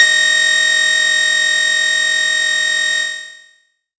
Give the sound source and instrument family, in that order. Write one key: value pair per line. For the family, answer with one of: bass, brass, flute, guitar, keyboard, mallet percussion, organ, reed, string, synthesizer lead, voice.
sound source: synthesizer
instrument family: bass